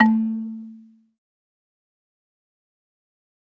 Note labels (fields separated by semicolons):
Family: mallet percussion; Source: acoustic; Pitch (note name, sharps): A3; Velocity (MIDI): 50; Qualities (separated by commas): fast decay, reverb